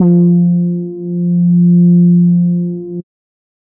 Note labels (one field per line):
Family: bass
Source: synthesizer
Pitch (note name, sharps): F3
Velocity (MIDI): 100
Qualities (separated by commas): dark